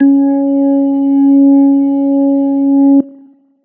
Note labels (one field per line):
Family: organ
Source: electronic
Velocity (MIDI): 75